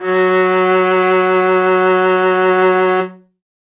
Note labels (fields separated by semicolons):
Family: string; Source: acoustic; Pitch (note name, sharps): F#3; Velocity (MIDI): 25; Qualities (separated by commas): reverb